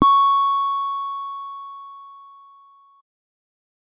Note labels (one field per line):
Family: keyboard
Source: electronic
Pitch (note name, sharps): C#6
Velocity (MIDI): 25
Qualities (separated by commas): dark